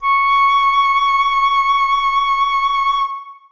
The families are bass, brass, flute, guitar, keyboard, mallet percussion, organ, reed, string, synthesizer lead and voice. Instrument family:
flute